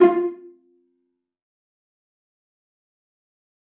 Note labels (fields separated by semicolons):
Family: string; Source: acoustic; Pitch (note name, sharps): F4; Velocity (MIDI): 127; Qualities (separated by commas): fast decay, percussive, reverb